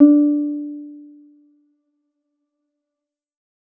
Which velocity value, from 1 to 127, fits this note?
50